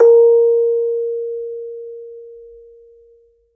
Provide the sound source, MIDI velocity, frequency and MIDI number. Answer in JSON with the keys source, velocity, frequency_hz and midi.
{"source": "acoustic", "velocity": 127, "frequency_hz": 466.2, "midi": 70}